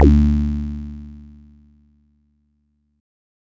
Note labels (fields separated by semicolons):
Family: bass; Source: synthesizer; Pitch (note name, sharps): D2; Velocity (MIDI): 100; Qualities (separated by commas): bright, distorted